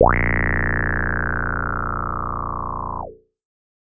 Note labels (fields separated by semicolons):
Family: bass; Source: synthesizer; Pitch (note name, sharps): A#0; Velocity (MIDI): 100